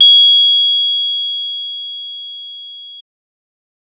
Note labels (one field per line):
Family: bass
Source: synthesizer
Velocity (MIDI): 50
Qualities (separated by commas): bright